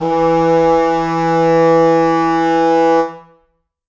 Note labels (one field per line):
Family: reed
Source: acoustic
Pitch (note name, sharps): E3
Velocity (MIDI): 127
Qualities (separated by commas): reverb